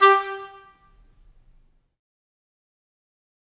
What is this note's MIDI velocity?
25